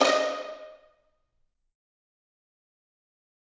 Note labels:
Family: string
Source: acoustic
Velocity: 127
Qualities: bright, fast decay, reverb

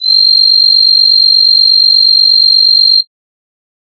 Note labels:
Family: flute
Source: synthesizer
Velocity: 100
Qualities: bright

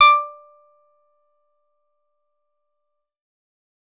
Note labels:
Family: bass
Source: synthesizer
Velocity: 127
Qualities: distorted, percussive

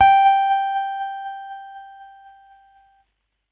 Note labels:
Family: keyboard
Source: electronic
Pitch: G5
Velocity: 75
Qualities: distorted, tempo-synced

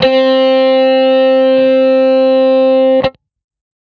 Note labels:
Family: guitar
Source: electronic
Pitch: C4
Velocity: 25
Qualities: distorted

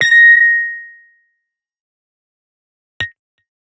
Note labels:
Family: guitar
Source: electronic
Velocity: 127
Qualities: bright, distorted, fast decay

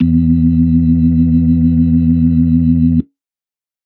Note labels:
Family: organ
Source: electronic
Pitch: E2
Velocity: 75

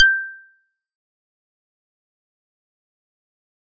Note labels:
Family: mallet percussion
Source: acoustic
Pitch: G6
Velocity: 127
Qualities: fast decay, percussive

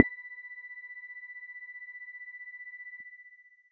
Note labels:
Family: mallet percussion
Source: electronic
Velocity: 50

